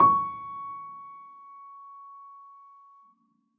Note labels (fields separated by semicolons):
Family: keyboard; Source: acoustic; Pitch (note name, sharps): C#6; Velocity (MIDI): 50; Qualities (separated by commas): reverb